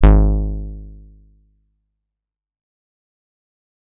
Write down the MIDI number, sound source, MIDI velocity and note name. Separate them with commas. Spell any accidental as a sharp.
32, electronic, 25, G#1